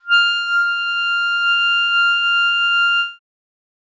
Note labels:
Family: reed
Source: acoustic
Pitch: F6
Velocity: 25

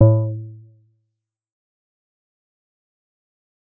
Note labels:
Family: bass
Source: synthesizer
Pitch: A2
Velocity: 50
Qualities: dark, fast decay, percussive

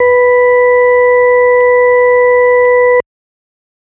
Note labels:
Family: organ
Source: electronic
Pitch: B4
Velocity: 25

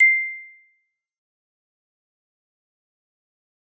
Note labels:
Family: mallet percussion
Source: acoustic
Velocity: 127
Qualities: fast decay, percussive

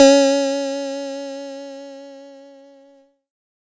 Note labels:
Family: keyboard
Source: electronic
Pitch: C#4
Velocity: 100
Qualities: bright

